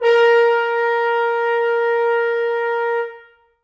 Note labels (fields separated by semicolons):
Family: brass; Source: acoustic; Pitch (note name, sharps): A#4; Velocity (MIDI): 25; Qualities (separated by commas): reverb